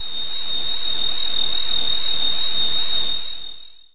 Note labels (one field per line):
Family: voice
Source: synthesizer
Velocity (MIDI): 50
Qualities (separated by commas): bright, distorted, long release